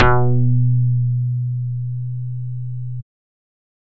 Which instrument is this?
synthesizer bass